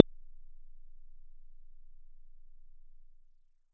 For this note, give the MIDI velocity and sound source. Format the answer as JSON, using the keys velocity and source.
{"velocity": 127, "source": "synthesizer"}